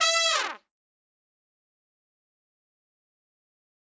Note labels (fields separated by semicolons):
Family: brass; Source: acoustic; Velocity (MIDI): 100; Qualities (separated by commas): bright, fast decay, reverb